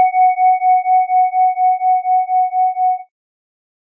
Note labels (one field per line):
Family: organ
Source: electronic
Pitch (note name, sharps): F#5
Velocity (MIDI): 25